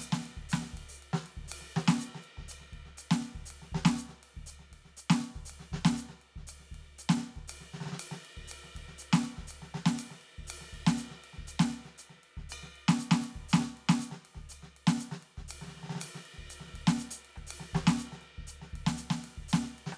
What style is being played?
songo